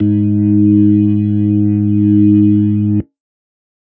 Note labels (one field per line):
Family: organ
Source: electronic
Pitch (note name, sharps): G#2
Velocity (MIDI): 127